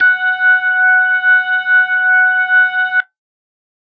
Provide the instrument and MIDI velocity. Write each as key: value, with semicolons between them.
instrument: electronic organ; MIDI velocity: 127